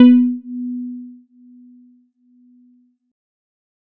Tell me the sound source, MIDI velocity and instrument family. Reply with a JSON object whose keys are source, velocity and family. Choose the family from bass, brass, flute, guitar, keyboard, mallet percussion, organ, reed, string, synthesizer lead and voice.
{"source": "electronic", "velocity": 50, "family": "keyboard"}